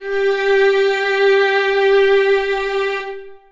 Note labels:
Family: string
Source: acoustic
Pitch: G4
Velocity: 75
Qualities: long release, reverb

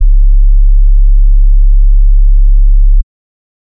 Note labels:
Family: bass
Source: synthesizer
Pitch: C#1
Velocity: 127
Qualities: dark

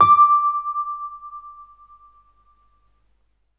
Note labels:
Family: keyboard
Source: electronic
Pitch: D6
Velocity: 75

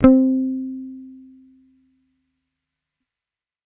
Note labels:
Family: bass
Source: electronic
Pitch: C4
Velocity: 25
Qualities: fast decay

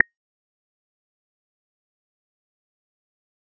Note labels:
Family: bass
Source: synthesizer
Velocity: 100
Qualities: fast decay, percussive

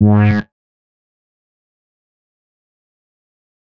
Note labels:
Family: bass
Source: synthesizer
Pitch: G#2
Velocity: 127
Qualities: distorted, fast decay, percussive

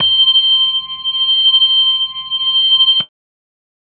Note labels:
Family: keyboard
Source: electronic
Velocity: 50

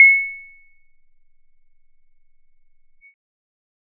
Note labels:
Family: bass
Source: synthesizer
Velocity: 75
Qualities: percussive

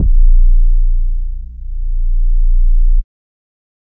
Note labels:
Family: bass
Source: synthesizer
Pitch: A#0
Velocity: 25

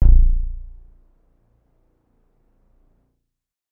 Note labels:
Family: keyboard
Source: electronic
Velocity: 50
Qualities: dark, reverb

